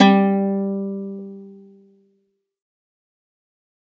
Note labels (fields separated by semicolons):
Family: string; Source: acoustic; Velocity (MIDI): 100; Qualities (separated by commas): fast decay, reverb